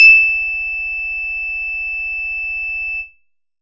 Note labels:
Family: bass; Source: synthesizer; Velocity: 127; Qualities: distorted, tempo-synced

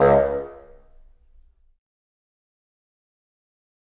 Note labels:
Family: reed; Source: acoustic; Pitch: C#2; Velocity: 127; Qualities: fast decay, percussive, reverb

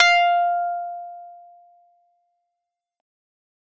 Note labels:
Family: keyboard; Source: electronic; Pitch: F5; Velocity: 127; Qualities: distorted, fast decay

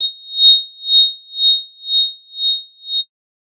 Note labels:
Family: bass; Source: synthesizer; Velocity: 50; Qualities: bright, distorted

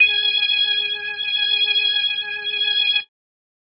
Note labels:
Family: organ; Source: electronic; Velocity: 50; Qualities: bright

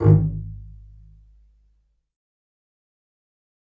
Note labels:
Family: string; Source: acoustic; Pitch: G#1; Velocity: 100; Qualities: fast decay, percussive, reverb

